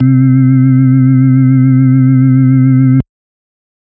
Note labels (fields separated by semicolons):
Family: organ; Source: electronic; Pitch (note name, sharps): C3; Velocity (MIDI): 75